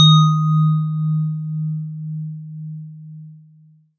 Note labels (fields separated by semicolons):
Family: mallet percussion; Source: acoustic; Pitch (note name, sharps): D#3; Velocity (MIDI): 100; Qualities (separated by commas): long release